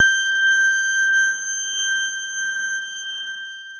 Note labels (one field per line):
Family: keyboard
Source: electronic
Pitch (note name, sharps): G6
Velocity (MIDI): 50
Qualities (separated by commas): long release